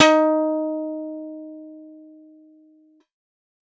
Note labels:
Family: guitar; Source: synthesizer; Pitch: D#4; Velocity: 25

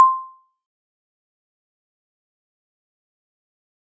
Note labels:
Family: mallet percussion; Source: acoustic; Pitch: C6; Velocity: 75; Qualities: fast decay, percussive

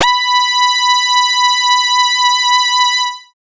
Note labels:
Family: bass; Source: synthesizer; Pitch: B5; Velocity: 127; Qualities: bright, distorted, multiphonic

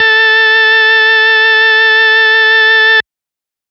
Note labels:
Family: organ; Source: electronic; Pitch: A4; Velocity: 75; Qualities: bright, distorted

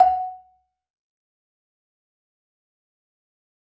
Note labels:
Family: mallet percussion; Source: acoustic; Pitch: F#5; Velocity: 127; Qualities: fast decay, percussive, reverb

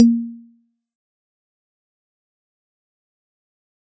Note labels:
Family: mallet percussion; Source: acoustic; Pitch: A#3; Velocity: 75; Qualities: fast decay, percussive

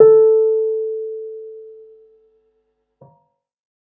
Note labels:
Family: keyboard; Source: electronic; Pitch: A4; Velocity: 50

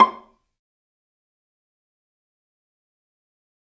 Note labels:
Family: string; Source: acoustic; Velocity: 50; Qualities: fast decay, percussive, reverb

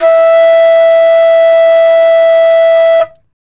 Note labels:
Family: flute; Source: acoustic; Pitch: E5; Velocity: 75

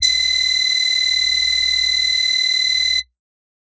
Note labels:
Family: voice; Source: synthesizer; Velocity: 127; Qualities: multiphonic

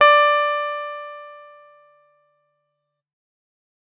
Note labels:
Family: guitar; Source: electronic; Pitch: D5; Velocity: 25

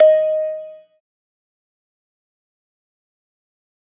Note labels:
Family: organ; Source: electronic; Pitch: D#5; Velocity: 25; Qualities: dark, fast decay

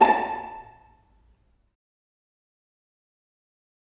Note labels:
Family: string; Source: acoustic; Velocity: 75; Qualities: fast decay, percussive, reverb

